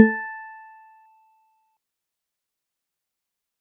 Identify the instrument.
acoustic mallet percussion instrument